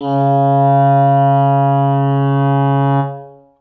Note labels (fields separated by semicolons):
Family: reed; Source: acoustic; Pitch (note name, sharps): C#3; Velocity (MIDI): 75; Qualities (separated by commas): reverb